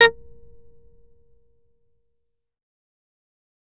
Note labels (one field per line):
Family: bass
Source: synthesizer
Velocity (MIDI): 25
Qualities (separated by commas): distorted, fast decay, percussive